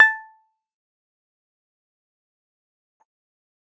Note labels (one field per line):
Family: keyboard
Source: electronic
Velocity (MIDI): 75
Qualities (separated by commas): fast decay, percussive